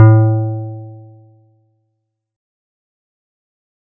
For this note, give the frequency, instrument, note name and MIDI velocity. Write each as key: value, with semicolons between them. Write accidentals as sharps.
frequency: 110 Hz; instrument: electronic keyboard; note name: A2; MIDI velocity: 50